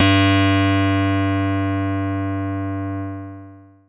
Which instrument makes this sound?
electronic keyboard